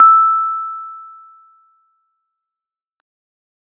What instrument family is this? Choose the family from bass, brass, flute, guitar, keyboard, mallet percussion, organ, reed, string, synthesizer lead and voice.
keyboard